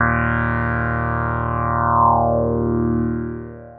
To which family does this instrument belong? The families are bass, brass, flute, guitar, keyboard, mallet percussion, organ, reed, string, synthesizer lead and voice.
synthesizer lead